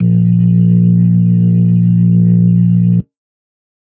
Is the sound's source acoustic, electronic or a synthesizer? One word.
electronic